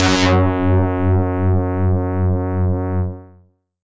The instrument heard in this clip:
synthesizer bass